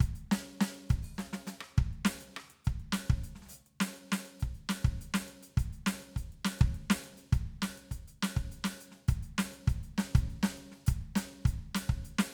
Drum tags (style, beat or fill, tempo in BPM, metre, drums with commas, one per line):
rock
beat
102 BPM
3/4
closed hi-hat, open hi-hat, hi-hat pedal, snare, cross-stick, kick